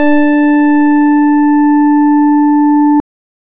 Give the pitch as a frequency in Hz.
293.7 Hz